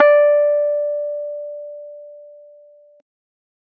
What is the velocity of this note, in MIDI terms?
75